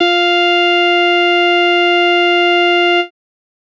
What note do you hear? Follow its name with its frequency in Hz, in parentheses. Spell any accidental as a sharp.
F4 (349.2 Hz)